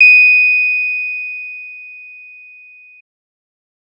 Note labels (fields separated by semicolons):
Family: bass; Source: synthesizer; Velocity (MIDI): 100; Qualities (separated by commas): bright